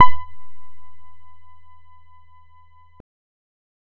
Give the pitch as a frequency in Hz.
987.8 Hz